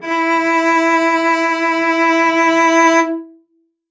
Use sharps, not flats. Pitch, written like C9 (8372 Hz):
E4 (329.6 Hz)